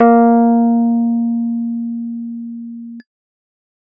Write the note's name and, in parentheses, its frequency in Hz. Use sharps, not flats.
A#3 (233.1 Hz)